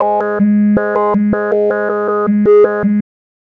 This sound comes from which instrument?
synthesizer bass